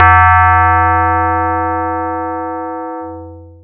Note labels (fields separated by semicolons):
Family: mallet percussion; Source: acoustic; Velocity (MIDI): 127; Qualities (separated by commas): distorted, long release